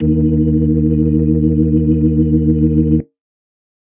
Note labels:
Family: organ; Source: electronic; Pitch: D#2; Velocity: 127

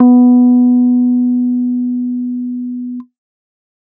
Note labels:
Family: keyboard; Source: electronic; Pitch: B3; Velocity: 75; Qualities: dark

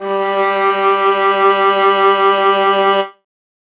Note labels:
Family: string; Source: acoustic; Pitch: G3; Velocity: 50; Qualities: reverb

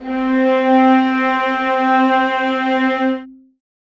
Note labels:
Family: string; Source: acoustic; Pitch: C4; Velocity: 25; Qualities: reverb

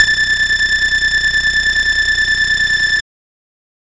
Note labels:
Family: bass; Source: synthesizer; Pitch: A6; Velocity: 127

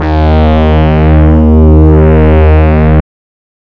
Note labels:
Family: reed; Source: synthesizer; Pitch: D#2; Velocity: 127; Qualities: distorted, non-linear envelope

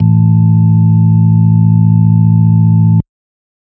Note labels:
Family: organ; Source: electronic; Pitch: A1; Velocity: 50; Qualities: dark

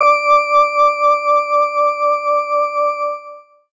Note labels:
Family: organ; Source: electronic; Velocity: 25; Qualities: distorted

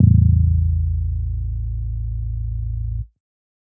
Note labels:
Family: bass; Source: synthesizer; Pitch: A0; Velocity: 127; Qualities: dark

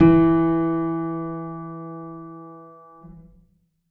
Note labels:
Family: keyboard; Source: acoustic; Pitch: E3; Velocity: 100; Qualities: reverb

